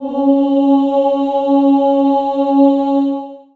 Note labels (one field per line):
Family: voice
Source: acoustic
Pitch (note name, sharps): C#4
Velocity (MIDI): 127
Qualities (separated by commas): dark, long release, reverb